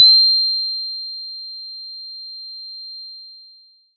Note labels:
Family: mallet percussion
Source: acoustic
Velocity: 75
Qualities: bright, long release

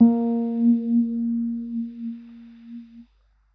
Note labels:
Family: keyboard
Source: electronic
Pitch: A#3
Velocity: 50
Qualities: dark

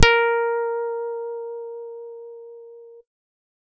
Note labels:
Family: guitar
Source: electronic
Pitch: A#4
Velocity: 50

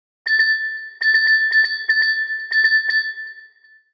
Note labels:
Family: mallet percussion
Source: synthesizer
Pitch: A6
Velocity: 100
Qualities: long release, multiphonic, tempo-synced

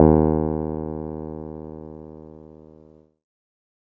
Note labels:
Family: keyboard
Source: electronic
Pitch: D#2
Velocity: 25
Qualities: dark

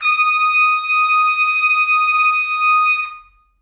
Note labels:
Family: brass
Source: acoustic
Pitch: D#6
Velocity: 25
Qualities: reverb

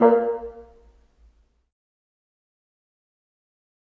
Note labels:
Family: reed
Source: acoustic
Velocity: 25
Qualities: fast decay, percussive, reverb

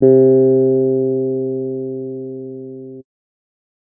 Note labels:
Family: keyboard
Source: electronic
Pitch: C3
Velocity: 50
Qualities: dark

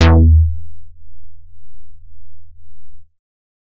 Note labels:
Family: bass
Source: synthesizer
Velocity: 127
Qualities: distorted

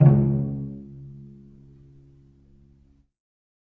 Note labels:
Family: string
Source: acoustic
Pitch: C#2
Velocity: 100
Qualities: dark, reverb

